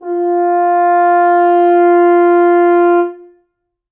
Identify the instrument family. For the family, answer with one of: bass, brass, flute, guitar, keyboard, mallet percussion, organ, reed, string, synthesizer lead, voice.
brass